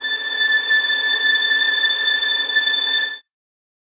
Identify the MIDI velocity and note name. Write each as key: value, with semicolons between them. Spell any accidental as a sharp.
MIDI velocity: 100; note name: A6